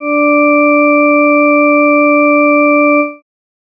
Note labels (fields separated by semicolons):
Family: organ; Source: electronic; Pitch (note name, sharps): D4; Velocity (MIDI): 100